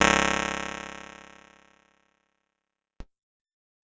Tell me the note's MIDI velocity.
127